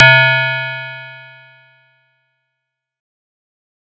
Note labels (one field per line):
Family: mallet percussion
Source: acoustic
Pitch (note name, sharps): C3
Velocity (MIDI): 127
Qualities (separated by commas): bright